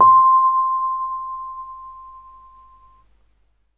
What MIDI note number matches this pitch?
84